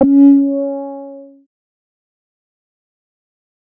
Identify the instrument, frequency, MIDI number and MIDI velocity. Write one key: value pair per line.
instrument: synthesizer bass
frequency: 277.2 Hz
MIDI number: 61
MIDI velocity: 25